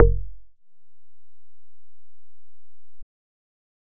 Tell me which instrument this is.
synthesizer bass